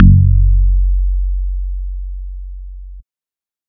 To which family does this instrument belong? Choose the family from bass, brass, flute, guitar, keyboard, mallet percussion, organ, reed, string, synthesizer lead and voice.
bass